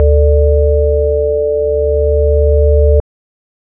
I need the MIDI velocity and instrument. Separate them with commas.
75, electronic organ